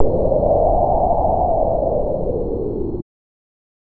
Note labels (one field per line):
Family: bass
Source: synthesizer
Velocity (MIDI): 50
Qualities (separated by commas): distorted